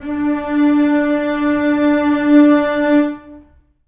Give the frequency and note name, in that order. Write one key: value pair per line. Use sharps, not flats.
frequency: 293.7 Hz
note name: D4